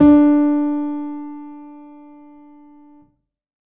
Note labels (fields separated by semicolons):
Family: keyboard; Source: acoustic; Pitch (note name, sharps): D4; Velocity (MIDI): 75; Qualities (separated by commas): reverb